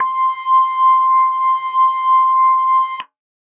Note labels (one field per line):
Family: organ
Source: electronic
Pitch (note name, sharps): C6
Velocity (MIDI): 127